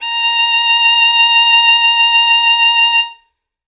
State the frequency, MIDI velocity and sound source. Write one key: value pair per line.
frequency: 932.3 Hz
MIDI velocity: 50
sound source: acoustic